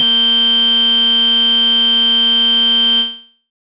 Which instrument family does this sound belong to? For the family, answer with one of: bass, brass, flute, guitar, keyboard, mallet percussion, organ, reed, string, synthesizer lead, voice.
bass